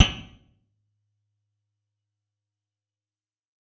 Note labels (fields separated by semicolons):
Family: guitar; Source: electronic; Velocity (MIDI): 127; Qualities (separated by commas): fast decay, percussive, reverb